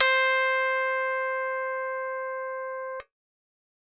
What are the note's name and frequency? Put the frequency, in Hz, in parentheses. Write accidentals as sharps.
C5 (523.3 Hz)